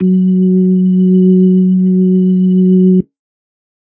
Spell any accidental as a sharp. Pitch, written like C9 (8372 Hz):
F#3 (185 Hz)